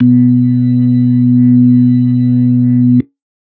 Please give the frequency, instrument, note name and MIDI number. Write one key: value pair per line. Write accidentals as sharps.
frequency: 123.5 Hz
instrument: electronic organ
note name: B2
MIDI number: 47